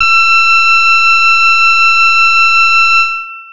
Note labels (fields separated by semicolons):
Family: keyboard; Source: electronic; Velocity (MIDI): 25; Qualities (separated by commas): bright, distorted, long release